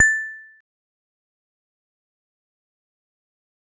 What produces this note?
acoustic mallet percussion instrument